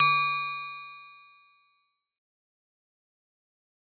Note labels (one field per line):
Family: mallet percussion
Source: acoustic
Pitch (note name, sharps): D3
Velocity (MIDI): 127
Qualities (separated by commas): fast decay